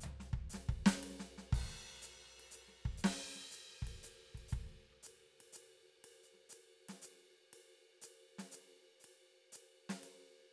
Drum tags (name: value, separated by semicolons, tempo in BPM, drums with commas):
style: jazz; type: beat; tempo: 120 BPM; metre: 3/4; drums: crash, ride, hi-hat pedal, snare, cross-stick, floor tom, kick